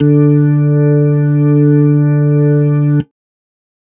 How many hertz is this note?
146.8 Hz